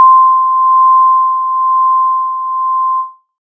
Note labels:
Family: synthesizer lead; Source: synthesizer; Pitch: C6; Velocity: 25

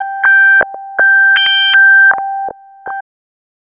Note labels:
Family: bass; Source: synthesizer; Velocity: 50; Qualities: tempo-synced

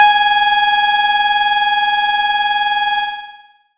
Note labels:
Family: bass; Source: synthesizer; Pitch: G#5; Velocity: 75; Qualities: bright, distorted, long release

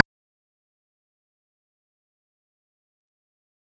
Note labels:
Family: bass; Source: synthesizer; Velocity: 50; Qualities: fast decay, percussive

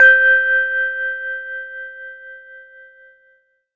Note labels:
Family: keyboard; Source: electronic; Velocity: 127; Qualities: reverb

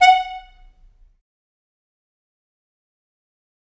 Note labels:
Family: reed; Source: acoustic; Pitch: F#5; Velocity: 50; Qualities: fast decay, percussive, reverb

